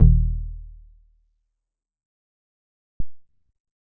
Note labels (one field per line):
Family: bass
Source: synthesizer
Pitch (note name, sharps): D#1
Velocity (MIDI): 50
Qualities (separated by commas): dark, fast decay